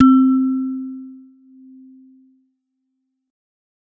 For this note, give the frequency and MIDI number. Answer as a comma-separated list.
261.6 Hz, 60